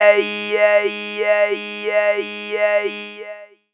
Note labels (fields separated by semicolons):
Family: voice; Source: synthesizer; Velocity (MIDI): 75; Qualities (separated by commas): long release, non-linear envelope, tempo-synced